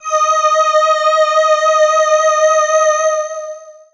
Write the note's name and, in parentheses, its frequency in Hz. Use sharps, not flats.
D#5 (622.3 Hz)